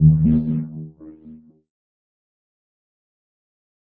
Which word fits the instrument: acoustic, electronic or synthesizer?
electronic